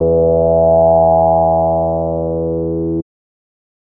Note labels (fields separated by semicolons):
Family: bass; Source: synthesizer; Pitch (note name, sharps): E2; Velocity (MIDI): 50; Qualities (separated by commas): distorted